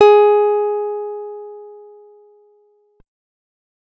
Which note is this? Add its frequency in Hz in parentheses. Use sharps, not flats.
G#4 (415.3 Hz)